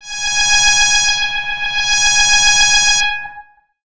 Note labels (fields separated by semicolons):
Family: bass; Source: synthesizer; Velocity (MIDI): 100; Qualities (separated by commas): bright, distorted, long release, tempo-synced